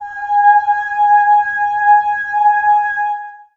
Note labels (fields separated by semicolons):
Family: voice; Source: acoustic; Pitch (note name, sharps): G#5; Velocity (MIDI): 127; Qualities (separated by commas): long release, reverb